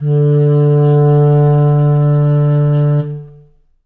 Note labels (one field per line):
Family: reed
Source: acoustic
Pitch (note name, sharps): D3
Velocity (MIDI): 75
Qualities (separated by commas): dark, long release, reverb